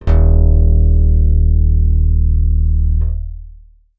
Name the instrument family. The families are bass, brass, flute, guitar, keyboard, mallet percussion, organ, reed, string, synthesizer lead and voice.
bass